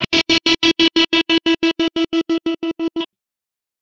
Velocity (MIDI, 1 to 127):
50